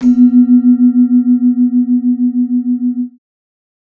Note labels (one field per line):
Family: mallet percussion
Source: acoustic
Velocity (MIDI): 50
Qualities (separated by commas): multiphonic